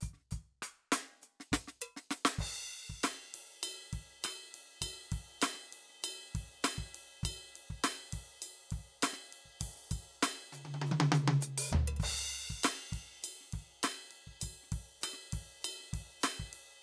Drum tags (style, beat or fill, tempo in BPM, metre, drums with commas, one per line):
funk
beat
100 BPM
4/4
crash, ride, ride bell, closed hi-hat, open hi-hat, hi-hat pedal, percussion, snare, cross-stick, high tom, floor tom, kick